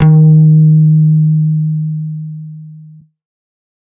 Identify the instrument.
synthesizer bass